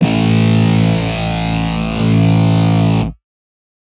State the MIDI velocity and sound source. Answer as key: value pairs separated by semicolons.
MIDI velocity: 100; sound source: synthesizer